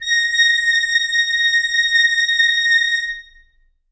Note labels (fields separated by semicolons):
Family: reed; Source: acoustic; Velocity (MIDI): 127; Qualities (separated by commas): reverb